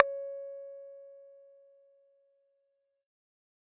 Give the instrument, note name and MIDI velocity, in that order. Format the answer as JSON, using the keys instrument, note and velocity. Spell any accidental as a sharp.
{"instrument": "synthesizer bass", "note": "C#5", "velocity": 75}